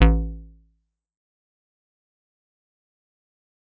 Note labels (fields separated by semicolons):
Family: bass; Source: synthesizer; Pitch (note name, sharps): A1; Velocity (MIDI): 127; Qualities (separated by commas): dark, fast decay, percussive